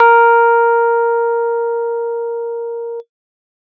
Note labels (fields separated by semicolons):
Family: keyboard; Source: electronic; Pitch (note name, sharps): A#4; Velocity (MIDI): 100